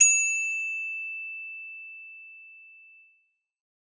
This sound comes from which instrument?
synthesizer bass